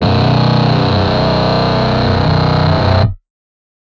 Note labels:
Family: guitar; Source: electronic; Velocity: 127; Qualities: bright, distorted

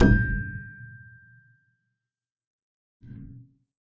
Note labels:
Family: keyboard; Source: acoustic; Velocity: 25; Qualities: reverb

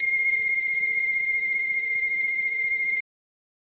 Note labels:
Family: reed; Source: electronic; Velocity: 127; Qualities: reverb

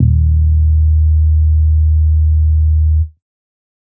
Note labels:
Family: bass; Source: synthesizer; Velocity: 50; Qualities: dark

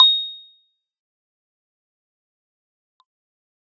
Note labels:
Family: keyboard; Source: electronic; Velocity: 75; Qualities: bright, fast decay, percussive

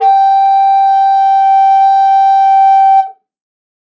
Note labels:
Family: flute; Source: acoustic; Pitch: G5; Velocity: 25

